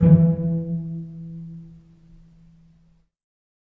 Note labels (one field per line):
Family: string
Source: acoustic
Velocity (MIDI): 50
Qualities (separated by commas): dark, reverb